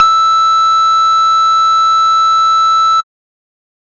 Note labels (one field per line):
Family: bass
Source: synthesizer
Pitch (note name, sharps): E6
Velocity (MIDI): 75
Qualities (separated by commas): distorted, tempo-synced